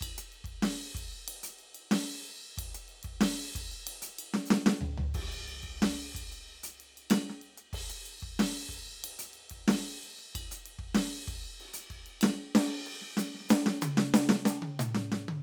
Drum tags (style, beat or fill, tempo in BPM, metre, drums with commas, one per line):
rock
beat
93 BPM
4/4
crash, ride, ride bell, closed hi-hat, hi-hat pedal, snare, cross-stick, high tom, mid tom, floor tom, kick